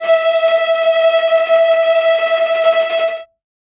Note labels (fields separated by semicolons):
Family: string; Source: acoustic; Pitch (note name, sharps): E5; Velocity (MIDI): 127; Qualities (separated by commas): bright, non-linear envelope, reverb